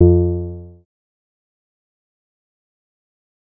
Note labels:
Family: synthesizer lead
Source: synthesizer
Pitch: F2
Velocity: 25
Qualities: fast decay

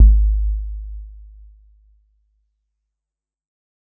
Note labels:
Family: mallet percussion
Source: acoustic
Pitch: G#1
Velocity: 25

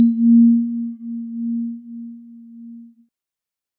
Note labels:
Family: keyboard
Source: electronic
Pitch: A#3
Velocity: 75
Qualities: multiphonic

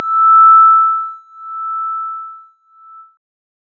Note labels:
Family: keyboard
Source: electronic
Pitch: E6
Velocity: 75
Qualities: multiphonic

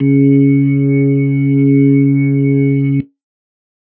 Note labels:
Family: organ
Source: electronic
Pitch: C#3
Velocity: 127

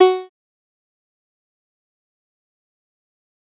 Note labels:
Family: bass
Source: synthesizer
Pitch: F#4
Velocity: 75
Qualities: bright, distorted, fast decay, percussive

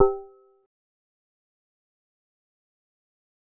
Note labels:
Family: mallet percussion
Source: synthesizer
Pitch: G4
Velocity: 25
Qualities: fast decay, multiphonic, percussive

